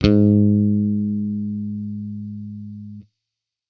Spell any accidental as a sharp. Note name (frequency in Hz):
G#2 (103.8 Hz)